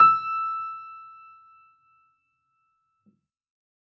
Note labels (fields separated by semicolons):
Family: keyboard; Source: acoustic; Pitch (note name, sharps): E6; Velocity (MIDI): 75